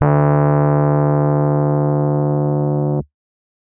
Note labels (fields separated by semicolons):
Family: keyboard; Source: electronic; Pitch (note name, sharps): D2; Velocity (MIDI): 127; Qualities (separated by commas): dark